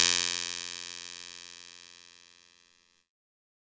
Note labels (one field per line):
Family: keyboard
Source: electronic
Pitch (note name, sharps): F2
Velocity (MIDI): 50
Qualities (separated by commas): bright, distorted